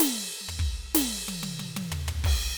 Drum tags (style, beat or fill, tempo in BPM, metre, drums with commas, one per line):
funk rock
fill
92 BPM
4/4
crash, snare, high tom, floor tom, kick